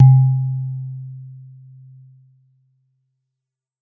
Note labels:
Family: mallet percussion; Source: acoustic; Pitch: C3; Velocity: 100; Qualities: dark

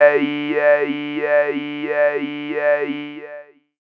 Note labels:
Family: voice; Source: synthesizer; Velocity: 100; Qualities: long release, non-linear envelope, tempo-synced

